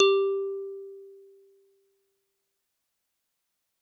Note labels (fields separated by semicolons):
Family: guitar; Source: synthesizer; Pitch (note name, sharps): G4; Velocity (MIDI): 127; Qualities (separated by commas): dark, fast decay